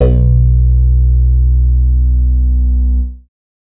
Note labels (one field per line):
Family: bass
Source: synthesizer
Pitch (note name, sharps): B1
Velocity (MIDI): 127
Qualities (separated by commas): distorted